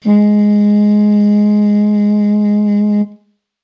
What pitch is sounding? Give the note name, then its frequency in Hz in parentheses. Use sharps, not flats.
G#3 (207.7 Hz)